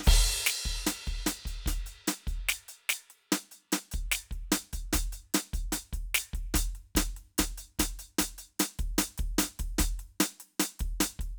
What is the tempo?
148 BPM